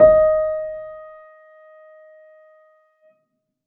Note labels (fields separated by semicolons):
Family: keyboard; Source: acoustic; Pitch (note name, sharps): D#5; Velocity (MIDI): 50; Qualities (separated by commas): dark, reverb